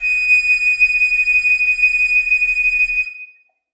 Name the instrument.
acoustic flute